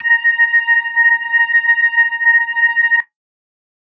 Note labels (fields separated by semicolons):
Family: organ; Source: electronic; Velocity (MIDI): 100